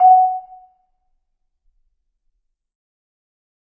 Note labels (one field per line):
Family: mallet percussion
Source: acoustic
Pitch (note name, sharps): F#5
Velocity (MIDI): 75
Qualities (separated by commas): fast decay, percussive, reverb